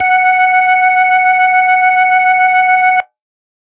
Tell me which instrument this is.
electronic organ